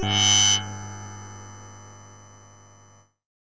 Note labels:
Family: keyboard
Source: synthesizer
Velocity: 75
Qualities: bright, distorted

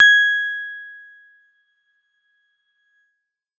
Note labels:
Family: keyboard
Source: electronic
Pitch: G#6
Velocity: 100

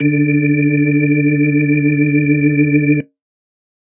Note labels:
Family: organ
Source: electronic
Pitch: D3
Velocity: 127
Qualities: reverb

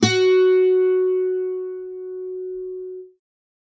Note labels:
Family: guitar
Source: acoustic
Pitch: F#4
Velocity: 100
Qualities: reverb

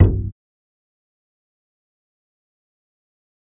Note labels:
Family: bass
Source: electronic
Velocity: 75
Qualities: fast decay, percussive, reverb

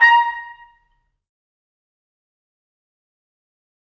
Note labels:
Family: brass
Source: acoustic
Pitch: A#5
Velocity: 25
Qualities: fast decay, percussive, reverb

